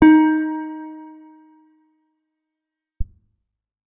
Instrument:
electronic guitar